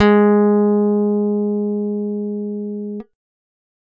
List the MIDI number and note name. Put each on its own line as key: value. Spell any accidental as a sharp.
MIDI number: 56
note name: G#3